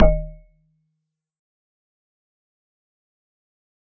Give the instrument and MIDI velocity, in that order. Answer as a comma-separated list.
electronic mallet percussion instrument, 50